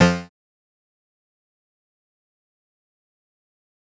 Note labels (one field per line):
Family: bass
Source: synthesizer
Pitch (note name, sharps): F2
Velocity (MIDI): 75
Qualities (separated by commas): bright, distorted, fast decay, percussive